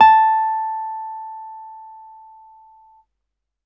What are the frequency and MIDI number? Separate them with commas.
880 Hz, 81